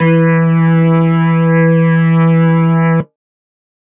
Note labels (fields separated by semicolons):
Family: organ; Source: electronic; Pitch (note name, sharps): E3; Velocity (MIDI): 100